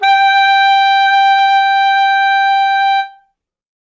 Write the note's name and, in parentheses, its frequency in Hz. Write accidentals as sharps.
G5 (784 Hz)